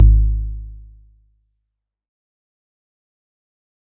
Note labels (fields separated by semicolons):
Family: guitar; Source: synthesizer; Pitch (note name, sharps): G#1; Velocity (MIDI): 127; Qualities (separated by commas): dark, fast decay